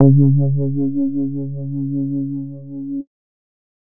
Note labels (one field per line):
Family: bass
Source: synthesizer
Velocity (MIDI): 50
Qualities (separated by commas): dark, distorted